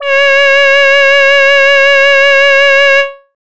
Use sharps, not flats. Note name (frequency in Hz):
C#5 (554.4 Hz)